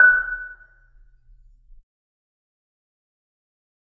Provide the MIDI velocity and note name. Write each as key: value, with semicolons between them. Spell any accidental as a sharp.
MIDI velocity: 50; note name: F#6